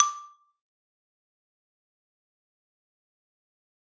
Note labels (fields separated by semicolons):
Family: mallet percussion; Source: acoustic; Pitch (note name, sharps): D6; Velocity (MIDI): 100; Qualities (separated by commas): fast decay, percussive, reverb